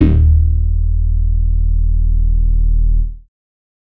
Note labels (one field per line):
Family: bass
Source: synthesizer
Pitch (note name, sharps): D#1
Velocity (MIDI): 50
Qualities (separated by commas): distorted